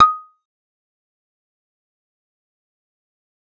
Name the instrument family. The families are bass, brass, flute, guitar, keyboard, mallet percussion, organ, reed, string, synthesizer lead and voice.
bass